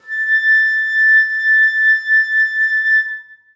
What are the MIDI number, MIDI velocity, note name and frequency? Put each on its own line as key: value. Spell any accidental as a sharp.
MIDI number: 93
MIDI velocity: 25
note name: A6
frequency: 1760 Hz